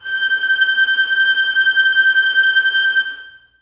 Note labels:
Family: string; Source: acoustic; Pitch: G6; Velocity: 50; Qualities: bright, non-linear envelope, reverb

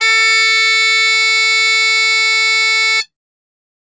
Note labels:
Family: flute; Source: acoustic; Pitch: A4; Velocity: 75; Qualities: bright, reverb

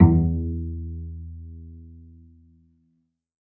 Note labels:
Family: string; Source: acoustic; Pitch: E2; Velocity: 25; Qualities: dark, reverb

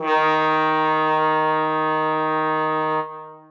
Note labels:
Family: brass; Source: acoustic; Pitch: D#3; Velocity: 75; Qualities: reverb

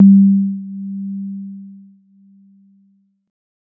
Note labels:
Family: keyboard; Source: electronic; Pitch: G3; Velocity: 50; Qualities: dark

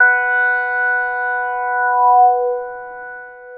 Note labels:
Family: synthesizer lead; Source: synthesizer; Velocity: 75; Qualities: long release

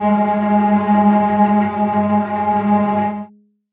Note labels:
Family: string; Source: acoustic; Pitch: G#3; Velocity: 75; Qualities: bright, non-linear envelope, reverb

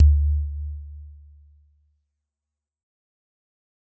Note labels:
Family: mallet percussion; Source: acoustic; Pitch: D2; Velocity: 100; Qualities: dark, fast decay

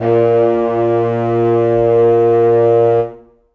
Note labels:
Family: reed; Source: acoustic; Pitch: A#2; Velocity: 100; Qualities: reverb

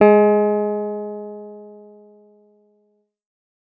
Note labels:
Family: guitar; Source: electronic; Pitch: G#3; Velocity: 25

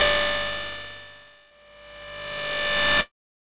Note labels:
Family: guitar; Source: electronic; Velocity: 75; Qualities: bright, distorted

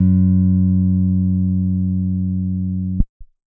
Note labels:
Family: keyboard; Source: electronic; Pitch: F#2; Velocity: 25; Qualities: dark

